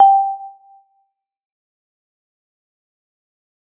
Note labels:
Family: mallet percussion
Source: acoustic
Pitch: G5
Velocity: 75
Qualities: fast decay, percussive, reverb

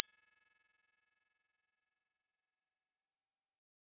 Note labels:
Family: guitar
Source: synthesizer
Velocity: 100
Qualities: bright

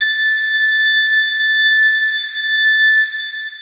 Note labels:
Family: guitar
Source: electronic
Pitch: A6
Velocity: 25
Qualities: bright, long release

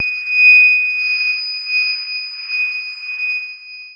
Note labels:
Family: keyboard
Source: electronic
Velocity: 100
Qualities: bright, long release

